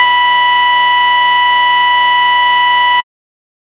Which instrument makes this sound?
synthesizer bass